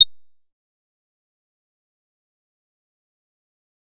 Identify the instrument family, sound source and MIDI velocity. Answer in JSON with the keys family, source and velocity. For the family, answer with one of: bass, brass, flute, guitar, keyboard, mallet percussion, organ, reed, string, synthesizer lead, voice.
{"family": "bass", "source": "synthesizer", "velocity": 127}